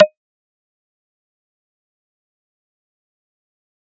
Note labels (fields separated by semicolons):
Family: mallet percussion; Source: acoustic; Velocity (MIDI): 100; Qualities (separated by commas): fast decay, percussive